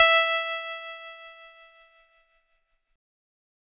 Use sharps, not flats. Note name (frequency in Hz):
E5 (659.3 Hz)